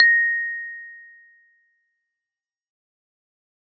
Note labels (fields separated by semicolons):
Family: keyboard; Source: electronic; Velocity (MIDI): 100; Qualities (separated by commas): fast decay